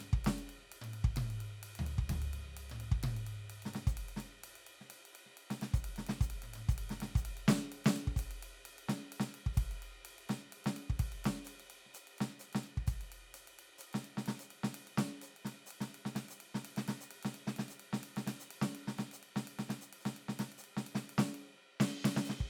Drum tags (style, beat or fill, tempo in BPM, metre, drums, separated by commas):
linear jazz, beat, 128 BPM, 4/4, ride, hi-hat pedal, snare, high tom, floor tom, kick